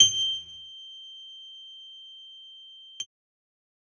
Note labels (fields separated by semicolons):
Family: keyboard; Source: electronic; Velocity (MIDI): 127; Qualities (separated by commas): bright